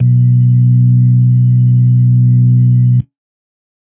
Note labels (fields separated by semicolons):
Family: organ; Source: electronic; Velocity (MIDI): 127; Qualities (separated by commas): dark